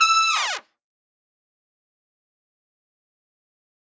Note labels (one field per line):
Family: brass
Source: acoustic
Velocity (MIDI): 100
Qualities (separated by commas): fast decay, reverb